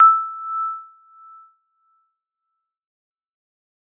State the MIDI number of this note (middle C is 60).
88